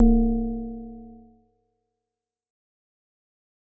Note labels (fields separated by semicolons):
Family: mallet percussion; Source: acoustic; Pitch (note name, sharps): C1; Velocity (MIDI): 100; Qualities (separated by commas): fast decay